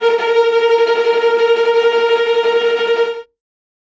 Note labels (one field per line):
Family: string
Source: acoustic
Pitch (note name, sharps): A#4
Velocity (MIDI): 127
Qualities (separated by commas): bright, non-linear envelope, reverb